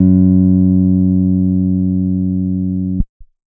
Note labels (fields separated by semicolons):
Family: keyboard; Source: electronic; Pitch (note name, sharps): F#2; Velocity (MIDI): 50; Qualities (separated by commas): dark